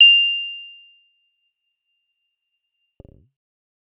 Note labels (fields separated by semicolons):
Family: bass; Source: synthesizer; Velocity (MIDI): 50; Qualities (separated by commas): bright, percussive